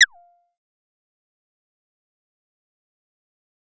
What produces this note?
synthesizer bass